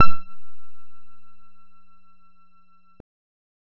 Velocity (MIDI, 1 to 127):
25